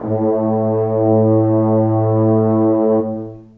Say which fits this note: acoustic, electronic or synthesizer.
acoustic